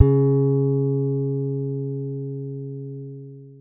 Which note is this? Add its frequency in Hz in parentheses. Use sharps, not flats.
C#3 (138.6 Hz)